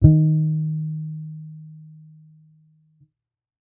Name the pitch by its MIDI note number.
51